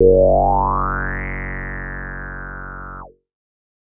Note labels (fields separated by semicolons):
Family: bass; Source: synthesizer; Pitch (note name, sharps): F#1; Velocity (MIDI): 50